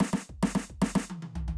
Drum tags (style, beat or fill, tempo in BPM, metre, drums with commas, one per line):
punk
fill
144 BPM
4/4
snare, high tom, floor tom, kick